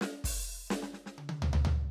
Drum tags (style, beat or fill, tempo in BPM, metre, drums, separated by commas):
fast funk, fill, 125 BPM, 4/4, open hi-hat, hi-hat pedal, snare, high tom, floor tom, kick